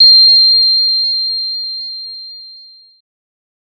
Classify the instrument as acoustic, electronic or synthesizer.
synthesizer